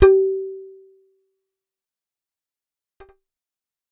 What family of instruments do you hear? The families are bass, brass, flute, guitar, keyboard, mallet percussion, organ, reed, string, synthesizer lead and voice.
bass